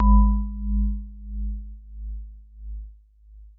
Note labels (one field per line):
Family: mallet percussion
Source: acoustic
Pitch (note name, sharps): G#1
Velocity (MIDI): 75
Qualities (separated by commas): dark, long release, non-linear envelope